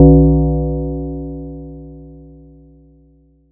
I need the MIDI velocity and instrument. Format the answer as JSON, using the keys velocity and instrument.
{"velocity": 100, "instrument": "acoustic mallet percussion instrument"}